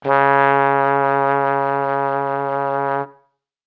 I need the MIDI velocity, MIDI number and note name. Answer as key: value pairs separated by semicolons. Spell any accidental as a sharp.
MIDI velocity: 50; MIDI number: 49; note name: C#3